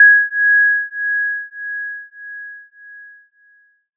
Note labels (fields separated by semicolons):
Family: mallet percussion; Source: electronic; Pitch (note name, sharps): G#6; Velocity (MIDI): 100; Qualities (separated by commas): bright, multiphonic